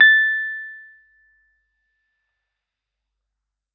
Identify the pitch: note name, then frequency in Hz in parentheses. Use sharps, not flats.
A6 (1760 Hz)